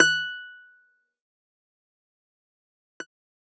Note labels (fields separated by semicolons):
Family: guitar; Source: electronic; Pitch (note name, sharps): F#6; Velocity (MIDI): 75; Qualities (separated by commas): fast decay, percussive